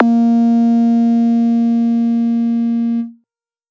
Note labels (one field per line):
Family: bass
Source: synthesizer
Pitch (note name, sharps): A#3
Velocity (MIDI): 100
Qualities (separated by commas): distorted